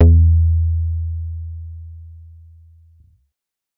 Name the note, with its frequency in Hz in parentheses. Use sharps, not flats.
E2 (82.41 Hz)